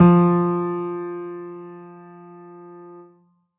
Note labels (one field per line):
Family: keyboard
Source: acoustic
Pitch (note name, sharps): F3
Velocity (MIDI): 100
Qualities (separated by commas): reverb